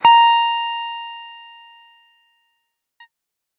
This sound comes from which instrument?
electronic guitar